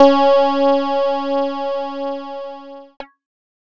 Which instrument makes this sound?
electronic keyboard